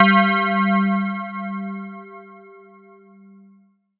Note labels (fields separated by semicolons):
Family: mallet percussion; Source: electronic; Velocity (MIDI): 100